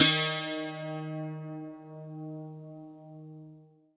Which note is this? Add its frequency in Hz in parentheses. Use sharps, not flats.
D#3 (155.6 Hz)